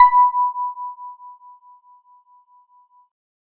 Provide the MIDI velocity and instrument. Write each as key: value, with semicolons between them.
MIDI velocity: 50; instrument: electronic keyboard